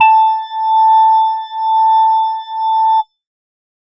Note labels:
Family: organ; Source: electronic; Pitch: A5; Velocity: 100

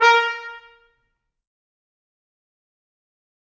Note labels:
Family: brass; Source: acoustic; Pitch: A#4; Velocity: 100; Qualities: fast decay, percussive, reverb

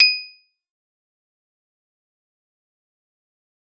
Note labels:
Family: mallet percussion; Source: acoustic; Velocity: 75; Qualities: bright, fast decay, percussive

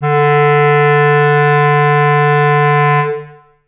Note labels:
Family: reed; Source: acoustic; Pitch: D3; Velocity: 127; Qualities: reverb

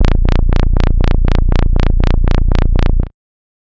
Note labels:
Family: bass; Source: synthesizer; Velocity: 50; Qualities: bright, distorted, tempo-synced

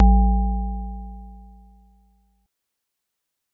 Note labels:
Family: mallet percussion; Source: acoustic; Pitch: A1; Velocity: 75; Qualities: dark, fast decay

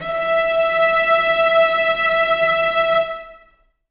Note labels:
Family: string; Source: acoustic; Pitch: E5; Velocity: 75; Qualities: reverb

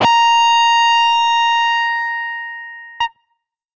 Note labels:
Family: guitar; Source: electronic; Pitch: A#5; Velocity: 50; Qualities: bright, distorted

